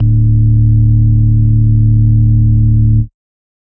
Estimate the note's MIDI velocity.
127